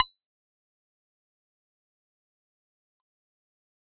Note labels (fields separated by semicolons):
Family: keyboard; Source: electronic; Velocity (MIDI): 127; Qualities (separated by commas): fast decay, percussive